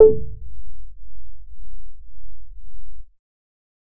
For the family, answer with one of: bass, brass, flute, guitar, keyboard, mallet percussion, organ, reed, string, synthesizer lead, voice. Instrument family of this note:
bass